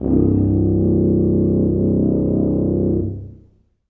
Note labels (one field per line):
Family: brass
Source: acoustic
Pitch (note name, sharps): C1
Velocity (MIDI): 75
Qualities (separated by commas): reverb